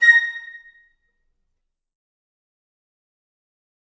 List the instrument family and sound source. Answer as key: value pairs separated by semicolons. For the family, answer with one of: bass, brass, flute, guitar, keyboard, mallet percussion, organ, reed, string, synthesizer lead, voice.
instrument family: reed; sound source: acoustic